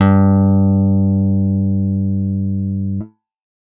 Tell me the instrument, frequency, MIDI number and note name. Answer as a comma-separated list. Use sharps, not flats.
electronic guitar, 98 Hz, 43, G2